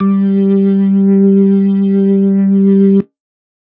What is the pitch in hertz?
196 Hz